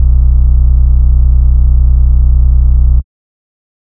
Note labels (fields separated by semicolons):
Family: bass; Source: synthesizer; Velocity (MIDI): 50; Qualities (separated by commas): dark, distorted